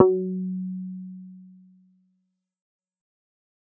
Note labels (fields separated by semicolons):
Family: bass; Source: synthesizer; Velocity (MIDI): 25; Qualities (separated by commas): fast decay